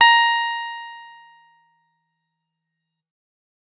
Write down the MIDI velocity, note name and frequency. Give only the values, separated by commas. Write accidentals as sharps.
25, A#5, 932.3 Hz